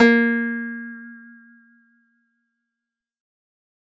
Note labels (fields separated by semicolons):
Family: guitar; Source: acoustic; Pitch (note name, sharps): A#3; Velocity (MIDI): 50; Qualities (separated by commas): fast decay